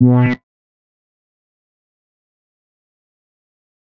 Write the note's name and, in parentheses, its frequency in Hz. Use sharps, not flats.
B2 (123.5 Hz)